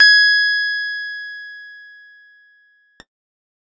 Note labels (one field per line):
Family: keyboard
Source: electronic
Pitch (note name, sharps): G#6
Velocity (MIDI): 50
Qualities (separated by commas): bright